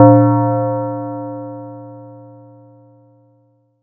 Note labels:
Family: mallet percussion; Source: acoustic; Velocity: 50; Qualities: multiphonic

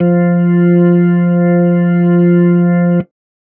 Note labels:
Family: organ; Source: electronic; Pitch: F3; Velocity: 25

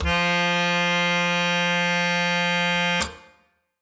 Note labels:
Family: reed; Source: acoustic; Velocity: 100

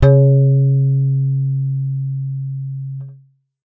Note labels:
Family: bass; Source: synthesizer; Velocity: 127; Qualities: dark

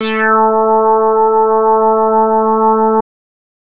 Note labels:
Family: bass; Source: synthesizer; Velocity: 25; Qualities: distorted

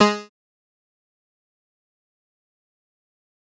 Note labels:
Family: bass; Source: synthesizer; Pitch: G#3; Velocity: 50; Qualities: bright, distorted, fast decay, percussive

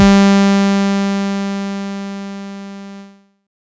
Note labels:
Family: bass; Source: synthesizer; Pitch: G3; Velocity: 25; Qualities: bright, distorted

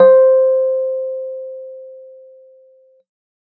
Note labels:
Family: keyboard; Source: electronic; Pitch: C5; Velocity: 50

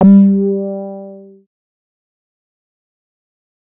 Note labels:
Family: bass; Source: synthesizer; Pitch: G3; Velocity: 75; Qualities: distorted, fast decay

